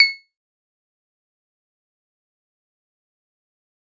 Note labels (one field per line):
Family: guitar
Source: synthesizer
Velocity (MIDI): 75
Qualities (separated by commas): fast decay, percussive